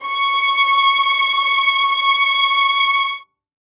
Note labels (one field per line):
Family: string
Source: acoustic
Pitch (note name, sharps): C#6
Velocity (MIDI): 127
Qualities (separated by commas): reverb